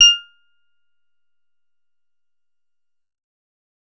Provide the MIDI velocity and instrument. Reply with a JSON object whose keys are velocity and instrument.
{"velocity": 127, "instrument": "synthesizer bass"}